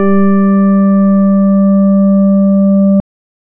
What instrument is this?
electronic organ